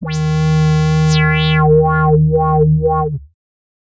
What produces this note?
synthesizer bass